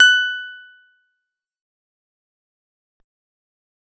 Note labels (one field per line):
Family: guitar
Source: acoustic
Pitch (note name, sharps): F#6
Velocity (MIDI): 100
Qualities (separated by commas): fast decay, percussive